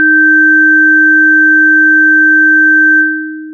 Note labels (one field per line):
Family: synthesizer lead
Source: synthesizer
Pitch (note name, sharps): D#4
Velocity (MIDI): 100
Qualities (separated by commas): long release